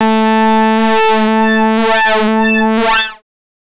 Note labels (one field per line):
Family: bass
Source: synthesizer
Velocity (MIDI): 50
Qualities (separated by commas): distorted, non-linear envelope